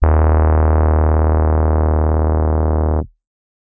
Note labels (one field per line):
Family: keyboard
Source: electronic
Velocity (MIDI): 127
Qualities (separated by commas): dark